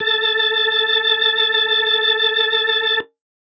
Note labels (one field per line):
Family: organ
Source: electronic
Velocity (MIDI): 50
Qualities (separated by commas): reverb